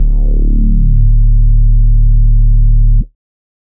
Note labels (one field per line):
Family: bass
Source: synthesizer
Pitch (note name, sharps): D1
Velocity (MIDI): 50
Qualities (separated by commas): dark, distorted